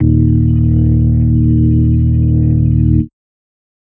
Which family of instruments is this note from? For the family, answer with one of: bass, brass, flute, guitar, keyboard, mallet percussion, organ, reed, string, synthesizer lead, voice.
organ